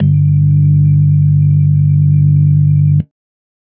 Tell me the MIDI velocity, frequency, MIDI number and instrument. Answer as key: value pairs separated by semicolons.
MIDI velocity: 50; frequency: 49 Hz; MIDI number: 31; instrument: electronic organ